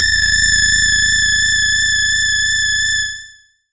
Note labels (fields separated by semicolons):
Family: bass; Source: synthesizer; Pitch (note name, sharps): A6; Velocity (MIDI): 100; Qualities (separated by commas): tempo-synced